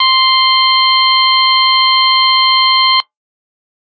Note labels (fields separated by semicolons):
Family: organ; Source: electronic; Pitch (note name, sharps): C6; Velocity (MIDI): 127; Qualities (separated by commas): bright